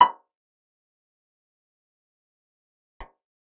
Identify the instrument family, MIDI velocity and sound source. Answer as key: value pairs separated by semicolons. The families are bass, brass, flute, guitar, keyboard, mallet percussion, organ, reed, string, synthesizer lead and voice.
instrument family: guitar; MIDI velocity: 75; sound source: acoustic